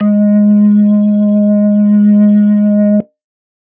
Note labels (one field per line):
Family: organ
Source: electronic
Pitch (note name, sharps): G#3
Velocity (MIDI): 75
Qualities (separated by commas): distorted